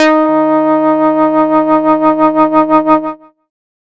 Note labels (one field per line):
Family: bass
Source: synthesizer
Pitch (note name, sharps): D#4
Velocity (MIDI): 100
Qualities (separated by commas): distorted